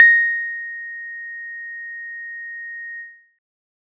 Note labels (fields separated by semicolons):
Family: guitar; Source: synthesizer; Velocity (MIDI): 100